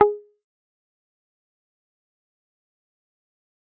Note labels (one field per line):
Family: guitar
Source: electronic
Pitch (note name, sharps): G#4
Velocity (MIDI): 25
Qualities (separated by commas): fast decay, percussive